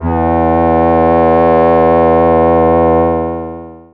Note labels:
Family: voice; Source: synthesizer; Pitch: E2; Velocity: 100; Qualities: distorted, long release

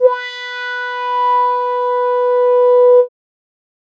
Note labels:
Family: keyboard; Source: synthesizer; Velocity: 75

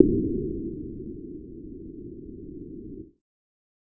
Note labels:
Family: bass; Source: synthesizer; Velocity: 100

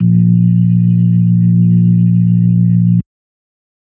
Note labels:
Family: organ; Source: electronic; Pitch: A#1; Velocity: 75; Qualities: dark

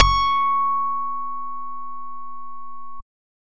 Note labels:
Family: bass; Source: synthesizer; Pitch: C#6; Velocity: 127; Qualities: bright, distorted

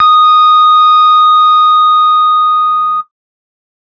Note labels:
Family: guitar; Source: electronic; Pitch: D#6; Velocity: 127

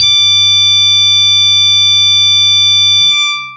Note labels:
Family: guitar; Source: electronic; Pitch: D6; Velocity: 25; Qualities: bright, distorted, long release

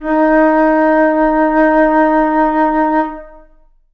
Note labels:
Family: flute; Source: acoustic; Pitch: D#4; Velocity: 75; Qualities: long release, reverb

